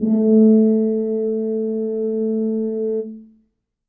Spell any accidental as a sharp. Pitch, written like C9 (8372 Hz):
A3 (220 Hz)